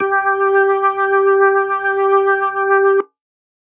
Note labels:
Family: organ; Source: electronic; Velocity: 127

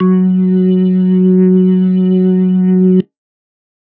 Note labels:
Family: organ; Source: electronic; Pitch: F#3; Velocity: 75

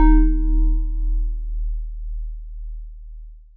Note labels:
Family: mallet percussion; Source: acoustic; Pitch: D#1; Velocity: 50; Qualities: long release

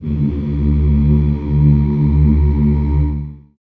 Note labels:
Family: voice; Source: acoustic; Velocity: 25; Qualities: dark, long release, reverb

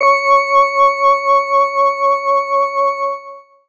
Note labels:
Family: organ; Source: electronic; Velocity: 50; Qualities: distorted, long release

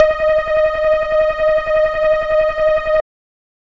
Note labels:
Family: bass; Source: synthesizer; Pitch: D#5; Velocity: 100; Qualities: dark

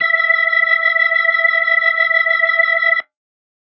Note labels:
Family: organ; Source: electronic; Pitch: E5; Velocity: 100

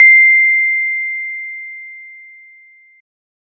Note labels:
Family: organ; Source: electronic; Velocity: 25

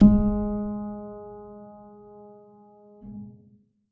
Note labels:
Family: keyboard; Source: acoustic; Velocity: 50; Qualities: dark, reverb

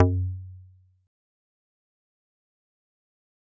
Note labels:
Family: mallet percussion; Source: acoustic; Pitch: F#2; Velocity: 50; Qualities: fast decay, percussive

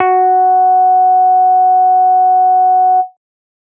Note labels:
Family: bass; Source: synthesizer; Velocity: 75

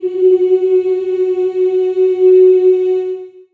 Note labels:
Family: voice; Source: acoustic; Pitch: F#4; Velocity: 25; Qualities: long release, reverb

